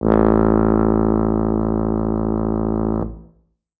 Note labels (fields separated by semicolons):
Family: brass; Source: acoustic; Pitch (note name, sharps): A1; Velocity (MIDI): 100